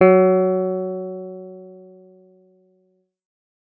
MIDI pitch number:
54